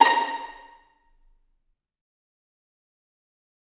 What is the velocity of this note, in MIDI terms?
127